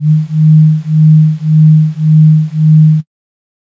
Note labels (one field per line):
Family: flute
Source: synthesizer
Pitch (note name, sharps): D#3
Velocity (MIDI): 100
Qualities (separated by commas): dark